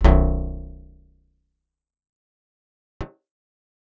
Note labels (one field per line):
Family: guitar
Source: acoustic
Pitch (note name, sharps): B0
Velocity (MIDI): 100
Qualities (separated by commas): fast decay, reverb